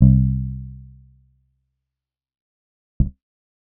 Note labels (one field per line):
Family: bass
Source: synthesizer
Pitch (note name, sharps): C2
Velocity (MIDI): 25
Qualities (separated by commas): dark, fast decay